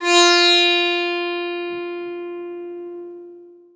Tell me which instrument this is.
acoustic guitar